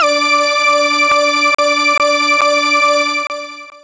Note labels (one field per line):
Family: synthesizer lead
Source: synthesizer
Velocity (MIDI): 25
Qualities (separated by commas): bright, long release